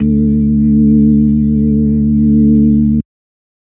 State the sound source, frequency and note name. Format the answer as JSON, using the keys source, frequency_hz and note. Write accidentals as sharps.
{"source": "electronic", "frequency_hz": 73.42, "note": "D2"}